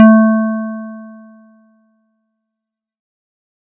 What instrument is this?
electronic keyboard